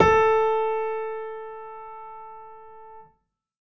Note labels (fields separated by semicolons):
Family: keyboard; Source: acoustic; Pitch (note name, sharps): A4; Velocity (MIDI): 100; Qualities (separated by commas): reverb